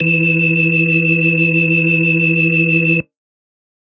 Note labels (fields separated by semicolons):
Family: organ; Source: electronic; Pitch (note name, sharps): E3; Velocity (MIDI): 100